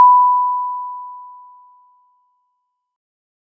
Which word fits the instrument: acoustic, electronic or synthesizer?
acoustic